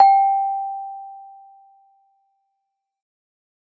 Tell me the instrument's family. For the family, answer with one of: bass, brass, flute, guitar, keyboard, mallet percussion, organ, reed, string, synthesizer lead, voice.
mallet percussion